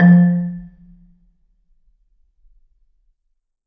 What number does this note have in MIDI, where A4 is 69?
53